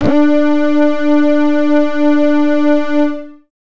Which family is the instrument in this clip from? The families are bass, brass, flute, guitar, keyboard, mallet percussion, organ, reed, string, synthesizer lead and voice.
bass